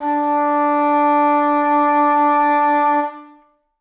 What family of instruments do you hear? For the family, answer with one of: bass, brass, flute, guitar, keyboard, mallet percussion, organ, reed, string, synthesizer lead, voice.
reed